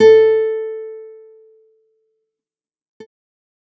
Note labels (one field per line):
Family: guitar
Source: electronic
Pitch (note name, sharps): A4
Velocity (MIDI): 25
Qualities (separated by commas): fast decay